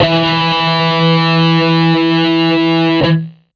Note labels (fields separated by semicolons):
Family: guitar; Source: electronic; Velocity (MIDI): 127; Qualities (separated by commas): distorted